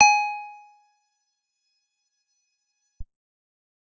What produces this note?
acoustic guitar